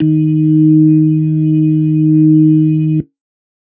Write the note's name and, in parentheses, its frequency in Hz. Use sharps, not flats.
D#3 (155.6 Hz)